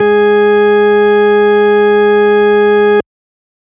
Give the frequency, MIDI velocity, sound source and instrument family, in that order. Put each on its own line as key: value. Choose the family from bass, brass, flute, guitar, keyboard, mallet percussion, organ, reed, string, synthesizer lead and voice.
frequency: 207.7 Hz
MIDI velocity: 75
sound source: electronic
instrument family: organ